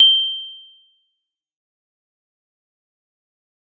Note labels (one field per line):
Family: mallet percussion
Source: acoustic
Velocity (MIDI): 100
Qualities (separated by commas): bright, fast decay, percussive